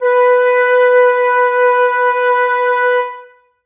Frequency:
493.9 Hz